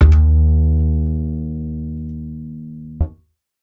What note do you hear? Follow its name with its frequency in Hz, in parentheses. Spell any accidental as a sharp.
D#2 (77.78 Hz)